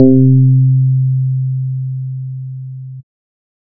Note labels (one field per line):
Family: bass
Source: synthesizer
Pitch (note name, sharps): C3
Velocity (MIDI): 50